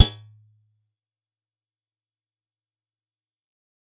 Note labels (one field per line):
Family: guitar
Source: acoustic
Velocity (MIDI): 75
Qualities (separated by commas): fast decay, percussive